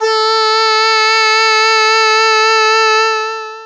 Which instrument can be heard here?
synthesizer voice